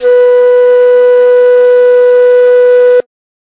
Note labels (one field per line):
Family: flute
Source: acoustic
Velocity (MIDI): 75